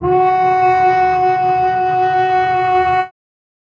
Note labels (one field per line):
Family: string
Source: acoustic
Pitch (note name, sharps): F#4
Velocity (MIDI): 50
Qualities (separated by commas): reverb